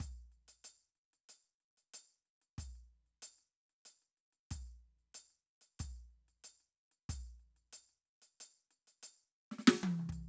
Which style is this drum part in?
rock